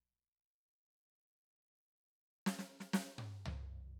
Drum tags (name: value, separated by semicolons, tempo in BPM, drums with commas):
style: rock; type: fill; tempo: 60 BPM; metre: 4/4; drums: snare, mid tom, floor tom